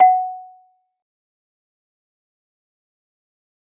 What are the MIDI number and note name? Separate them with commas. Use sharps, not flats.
78, F#5